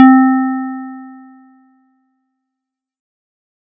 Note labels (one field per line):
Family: keyboard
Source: electronic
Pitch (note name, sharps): C4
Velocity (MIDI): 100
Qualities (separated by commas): fast decay